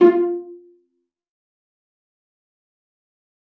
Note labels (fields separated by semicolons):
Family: string; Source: acoustic; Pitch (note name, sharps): F4; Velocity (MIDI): 50; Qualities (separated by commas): fast decay, percussive, reverb